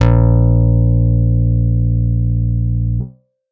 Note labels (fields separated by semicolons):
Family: guitar; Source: electronic; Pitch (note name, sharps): A#1; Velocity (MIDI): 50